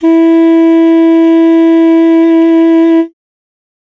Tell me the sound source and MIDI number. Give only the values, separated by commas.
acoustic, 64